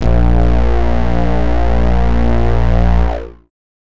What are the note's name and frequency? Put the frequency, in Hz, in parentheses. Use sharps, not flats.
A#1 (58.27 Hz)